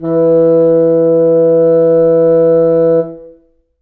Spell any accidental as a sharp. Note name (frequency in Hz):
E3 (164.8 Hz)